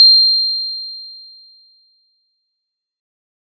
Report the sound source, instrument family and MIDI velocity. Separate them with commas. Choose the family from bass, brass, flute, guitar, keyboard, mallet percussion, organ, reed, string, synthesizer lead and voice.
acoustic, mallet percussion, 127